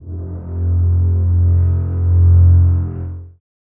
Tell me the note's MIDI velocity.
75